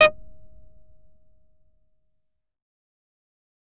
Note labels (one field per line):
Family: bass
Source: synthesizer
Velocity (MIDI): 127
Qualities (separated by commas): fast decay, percussive